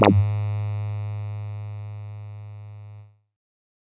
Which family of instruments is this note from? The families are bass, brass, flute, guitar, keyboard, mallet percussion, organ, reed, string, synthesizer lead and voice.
bass